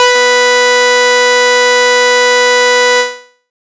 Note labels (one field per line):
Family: bass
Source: synthesizer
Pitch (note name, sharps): B4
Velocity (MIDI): 25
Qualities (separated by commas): bright, distorted